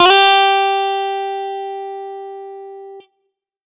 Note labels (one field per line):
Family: guitar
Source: electronic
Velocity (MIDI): 127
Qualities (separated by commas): distorted